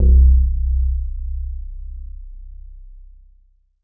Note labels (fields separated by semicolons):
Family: guitar; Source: synthesizer; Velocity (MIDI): 100; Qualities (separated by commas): dark